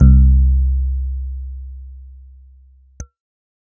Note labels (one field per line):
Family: keyboard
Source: electronic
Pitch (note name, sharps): C2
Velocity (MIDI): 50